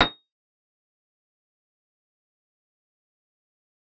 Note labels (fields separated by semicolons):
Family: keyboard; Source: synthesizer; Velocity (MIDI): 100; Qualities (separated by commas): fast decay, percussive